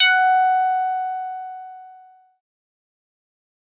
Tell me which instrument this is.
synthesizer lead